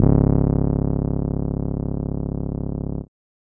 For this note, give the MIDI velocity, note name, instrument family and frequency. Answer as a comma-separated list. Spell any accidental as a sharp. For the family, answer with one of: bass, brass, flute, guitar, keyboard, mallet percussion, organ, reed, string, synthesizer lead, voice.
127, C#1, keyboard, 34.65 Hz